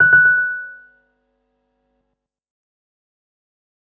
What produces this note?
electronic keyboard